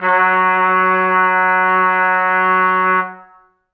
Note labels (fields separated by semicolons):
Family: brass; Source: acoustic; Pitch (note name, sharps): F#3; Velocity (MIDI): 75; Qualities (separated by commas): reverb